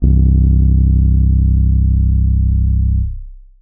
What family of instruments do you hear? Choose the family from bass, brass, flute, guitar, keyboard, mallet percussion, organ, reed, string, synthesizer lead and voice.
keyboard